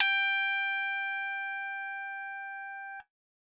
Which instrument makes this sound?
electronic keyboard